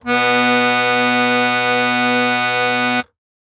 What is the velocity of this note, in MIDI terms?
50